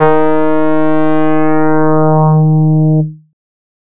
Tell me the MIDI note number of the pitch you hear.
51